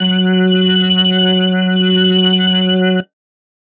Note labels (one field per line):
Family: keyboard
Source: electronic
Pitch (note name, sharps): F#3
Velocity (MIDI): 127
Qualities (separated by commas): distorted